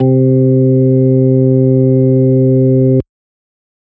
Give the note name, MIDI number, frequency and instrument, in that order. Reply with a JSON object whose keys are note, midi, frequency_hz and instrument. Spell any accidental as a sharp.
{"note": "C3", "midi": 48, "frequency_hz": 130.8, "instrument": "electronic organ"}